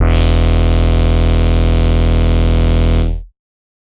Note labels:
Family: bass; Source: synthesizer; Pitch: E1; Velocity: 100; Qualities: bright, distorted

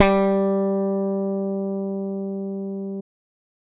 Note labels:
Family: bass; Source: electronic; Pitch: G3; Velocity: 100

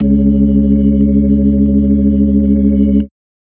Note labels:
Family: organ; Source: electronic; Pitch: C#2; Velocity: 50

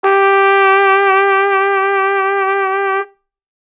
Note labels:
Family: brass; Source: acoustic; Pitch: G4; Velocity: 100

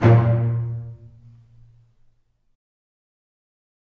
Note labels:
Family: string; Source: acoustic; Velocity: 127; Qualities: fast decay, reverb

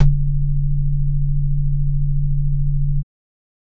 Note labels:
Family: organ; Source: electronic; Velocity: 100; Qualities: multiphonic

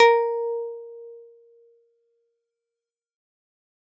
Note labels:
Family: keyboard; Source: electronic; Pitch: A#4; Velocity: 100; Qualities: fast decay

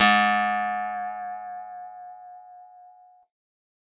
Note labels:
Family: guitar; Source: acoustic; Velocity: 75; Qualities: bright

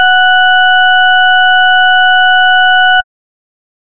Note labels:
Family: bass; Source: synthesizer; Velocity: 127; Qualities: distorted

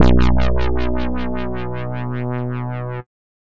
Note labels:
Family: bass; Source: synthesizer; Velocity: 100; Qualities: distorted

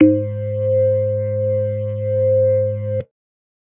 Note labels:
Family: organ; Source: electronic; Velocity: 100

